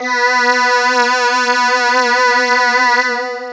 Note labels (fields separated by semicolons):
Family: voice; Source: synthesizer; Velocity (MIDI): 127; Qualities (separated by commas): bright, distorted, long release